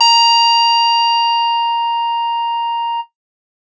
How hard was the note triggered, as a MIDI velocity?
127